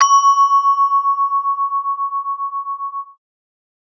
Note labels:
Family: mallet percussion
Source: acoustic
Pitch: C#6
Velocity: 50

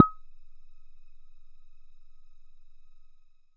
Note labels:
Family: bass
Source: synthesizer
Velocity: 25

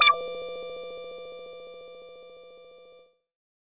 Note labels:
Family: bass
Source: synthesizer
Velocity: 50

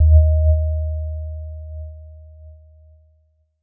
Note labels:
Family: keyboard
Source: electronic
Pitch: D#2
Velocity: 75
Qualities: dark

